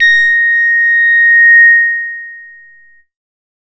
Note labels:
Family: bass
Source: synthesizer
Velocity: 75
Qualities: distorted

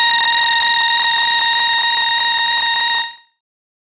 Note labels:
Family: bass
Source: synthesizer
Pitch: A#5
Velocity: 127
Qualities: bright, distorted, non-linear envelope

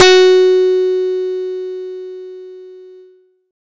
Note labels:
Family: guitar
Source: acoustic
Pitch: F#4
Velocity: 100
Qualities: bright

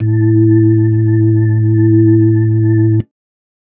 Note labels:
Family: organ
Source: electronic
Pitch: A2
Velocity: 25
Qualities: dark

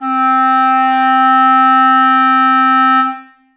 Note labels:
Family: reed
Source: acoustic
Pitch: C4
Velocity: 75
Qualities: reverb

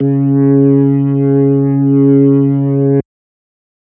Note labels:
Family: organ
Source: electronic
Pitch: C#3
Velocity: 50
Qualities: distorted

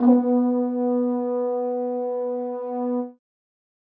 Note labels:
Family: brass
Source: acoustic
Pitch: B3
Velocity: 50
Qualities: reverb

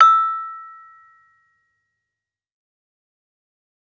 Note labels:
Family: mallet percussion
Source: acoustic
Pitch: E6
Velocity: 25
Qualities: fast decay, percussive

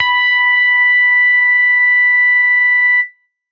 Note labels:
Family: bass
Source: synthesizer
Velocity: 127

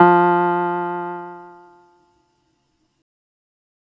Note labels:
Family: keyboard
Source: electronic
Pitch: F3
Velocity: 100

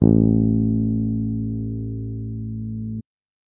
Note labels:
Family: bass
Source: electronic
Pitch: A1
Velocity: 100

